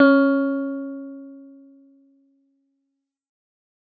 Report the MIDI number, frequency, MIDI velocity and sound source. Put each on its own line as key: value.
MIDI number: 61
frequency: 277.2 Hz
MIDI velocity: 100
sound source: synthesizer